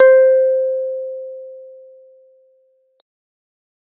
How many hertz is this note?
523.3 Hz